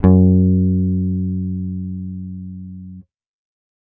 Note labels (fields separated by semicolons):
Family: bass; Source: electronic; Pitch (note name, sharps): F#2; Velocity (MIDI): 100